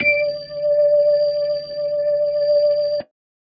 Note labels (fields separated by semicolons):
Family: organ; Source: electronic; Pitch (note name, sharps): D5; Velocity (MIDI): 100